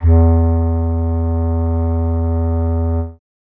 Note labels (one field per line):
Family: reed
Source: acoustic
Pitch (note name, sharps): E2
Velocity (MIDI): 25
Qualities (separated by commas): dark